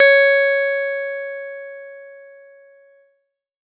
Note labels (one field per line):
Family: keyboard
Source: electronic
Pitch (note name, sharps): C#5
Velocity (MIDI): 75